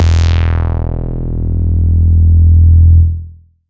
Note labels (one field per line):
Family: bass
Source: synthesizer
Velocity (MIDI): 75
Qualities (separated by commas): bright, distorted, long release